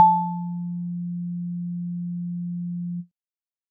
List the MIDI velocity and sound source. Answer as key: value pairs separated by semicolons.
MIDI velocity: 100; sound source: electronic